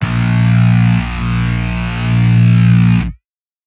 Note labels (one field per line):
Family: guitar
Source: electronic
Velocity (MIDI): 100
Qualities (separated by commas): bright, distorted